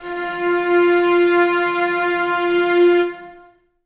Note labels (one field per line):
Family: string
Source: acoustic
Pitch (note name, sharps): F4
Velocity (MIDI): 50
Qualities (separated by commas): reverb